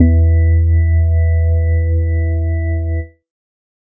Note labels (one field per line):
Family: organ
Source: electronic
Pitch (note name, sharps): E2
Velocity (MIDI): 75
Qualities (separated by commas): dark